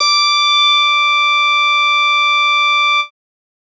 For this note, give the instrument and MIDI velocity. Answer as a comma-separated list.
synthesizer bass, 75